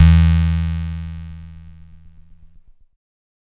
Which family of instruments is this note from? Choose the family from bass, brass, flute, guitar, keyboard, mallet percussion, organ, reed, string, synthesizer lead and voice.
keyboard